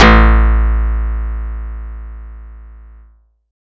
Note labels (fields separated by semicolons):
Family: guitar; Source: acoustic; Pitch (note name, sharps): A1; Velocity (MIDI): 100; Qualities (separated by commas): bright